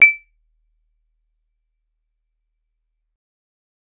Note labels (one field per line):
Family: guitar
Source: acoustic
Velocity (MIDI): 75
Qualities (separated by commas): percussive